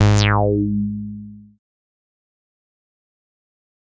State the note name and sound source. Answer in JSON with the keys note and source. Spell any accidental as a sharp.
{"note": "G#2", "source": "synthesizer"}